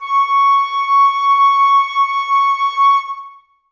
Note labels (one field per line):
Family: flute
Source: acoustic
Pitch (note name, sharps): C#6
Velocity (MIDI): 75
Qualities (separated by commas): reverb